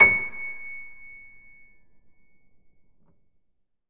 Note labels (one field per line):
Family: keyboard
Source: acoustic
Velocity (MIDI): 50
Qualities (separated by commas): reverb